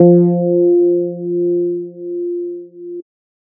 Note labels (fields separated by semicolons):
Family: bass; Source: synthesizer; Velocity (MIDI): 50